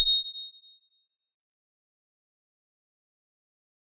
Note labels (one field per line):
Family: mallet percussion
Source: acoustic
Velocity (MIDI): 127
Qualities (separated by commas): bright, fast decay